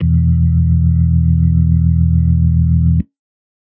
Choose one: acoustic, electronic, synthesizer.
electronic